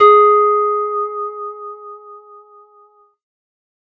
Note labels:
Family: guitar; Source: acoustic; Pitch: G#4; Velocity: 127

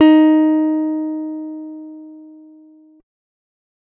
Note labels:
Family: guitar; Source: acoustic; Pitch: D#4; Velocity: 100

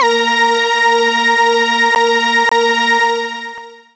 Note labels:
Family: synthesizer lead; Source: synthesizer; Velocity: 25; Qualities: bright, long release

